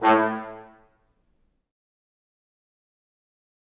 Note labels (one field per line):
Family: brass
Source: acoustic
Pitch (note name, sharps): A2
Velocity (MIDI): 75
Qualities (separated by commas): dark, fast decay, percussive, reverb